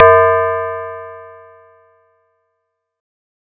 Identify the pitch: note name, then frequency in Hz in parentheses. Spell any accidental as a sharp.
F#2 (92.5 Hz)